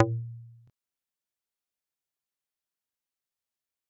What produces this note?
acoustic mallet percussion instrument